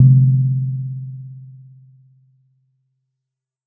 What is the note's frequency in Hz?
130.8 Hz